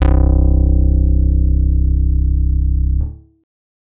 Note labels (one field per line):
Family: guitar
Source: electronic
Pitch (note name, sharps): C1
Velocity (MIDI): 50